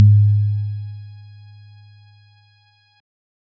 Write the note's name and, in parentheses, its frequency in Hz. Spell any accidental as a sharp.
G#2 (103.8 Hz)